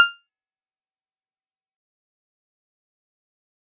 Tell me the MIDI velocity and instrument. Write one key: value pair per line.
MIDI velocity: 127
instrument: acoustic mallet percussion instrument